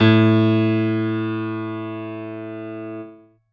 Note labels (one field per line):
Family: keyboard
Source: acoustic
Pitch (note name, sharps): A2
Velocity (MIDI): 100